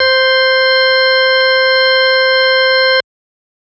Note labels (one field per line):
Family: organ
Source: electronic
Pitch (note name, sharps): C5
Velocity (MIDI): 50